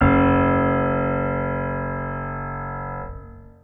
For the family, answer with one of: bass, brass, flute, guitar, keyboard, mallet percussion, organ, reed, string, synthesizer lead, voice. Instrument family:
organ